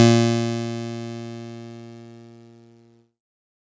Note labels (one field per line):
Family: keyboard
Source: electronic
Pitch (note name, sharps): A#2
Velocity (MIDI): 100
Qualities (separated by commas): bright, distorted